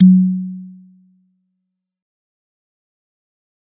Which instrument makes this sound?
acoustic mallet percussion instrument